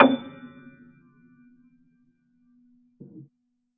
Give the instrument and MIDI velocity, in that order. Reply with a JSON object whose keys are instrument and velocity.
{"instrument": "acoustic keyboard", "velocity": 50}